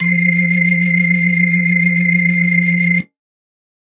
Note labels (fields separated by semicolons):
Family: organ; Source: electronic; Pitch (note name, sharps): F3; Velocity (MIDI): 127